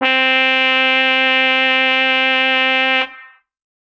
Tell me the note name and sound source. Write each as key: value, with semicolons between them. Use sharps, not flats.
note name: C4; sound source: acoustic